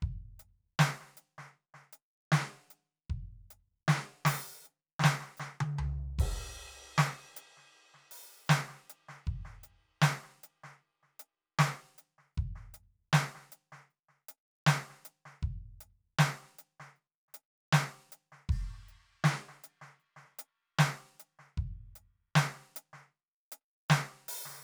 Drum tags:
country, beat, 78 BPM, 4/4, crash, closed hi-hat, open hi-hat, hi-hat pedal, snare, high tom, floor tom, kick

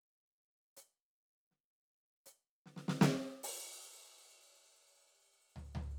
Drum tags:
country, fill, 78 BPM, 4/4, open hi-hat, hi-hat pedal, snare, floor tom

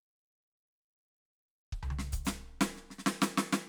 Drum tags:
Purdie shuffle, fill, 130 BPM, 4/4, closed hi-hat, hi-hat pedal, snare, high tom, floor tom, kick

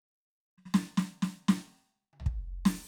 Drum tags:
reggae, fill, 78 BPM, 4/4, open hi-hat, snare, high tom, floor tom, kick

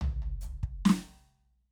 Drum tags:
half-time rock, fill, 140 BPM, 4/4, closed hi-hat, hi-hat pedal, snare, high tom, floor tom, kick

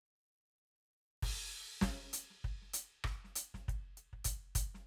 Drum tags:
soul, fill, 98 BPM, 4/4, crash, closed hi-hat, snare, cross-stick, kick

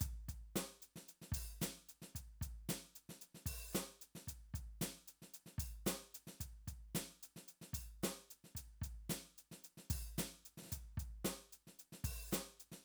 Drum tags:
funk, beat, 112 BPM, 4/4, closed hi-hat, open hi-hat, hi-hat pedal, snare, kick

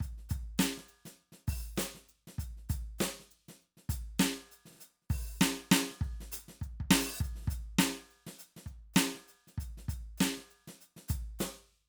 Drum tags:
funk, beat, 100 BPM, 4/4, closed hi-hat, open hi-hat, hi-hat pedal, snare, kick

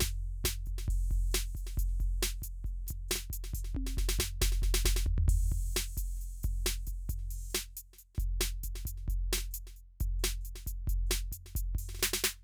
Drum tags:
rock, beat, 135 BPM, 4/4, crash, closed hi-hat, open hi-hat, hi-hat pedal, snare, high tom, floor tom, kick

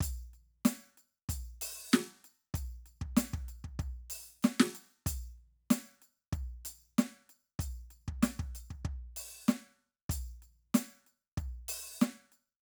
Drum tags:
funk, beat, 95 BPM, 4/4, percussion, snare, kick

